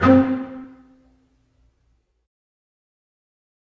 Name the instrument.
acoustic string instrument